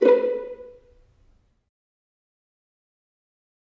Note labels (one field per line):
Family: string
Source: acoustic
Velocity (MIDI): 25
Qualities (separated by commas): dark, fast decay, percussive, reverb